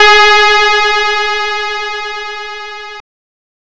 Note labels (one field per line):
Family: guitar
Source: synthesizer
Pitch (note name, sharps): G#4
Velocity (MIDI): 50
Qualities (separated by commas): bright, distorted